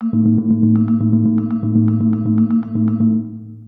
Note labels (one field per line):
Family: mallet percussion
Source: synthesizer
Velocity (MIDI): 127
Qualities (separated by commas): dark, long release, multiphonic, percussive, tempo-synced